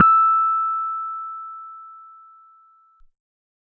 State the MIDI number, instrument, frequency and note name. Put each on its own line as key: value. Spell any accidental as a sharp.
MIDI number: 88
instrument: electronic keyboard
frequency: 1319 Hz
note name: E6